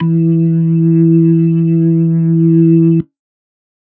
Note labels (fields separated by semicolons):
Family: organ; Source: electronic; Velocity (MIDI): 50; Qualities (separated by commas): dark